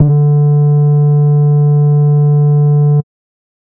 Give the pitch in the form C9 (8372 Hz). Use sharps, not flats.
D3 (146.8 Hz)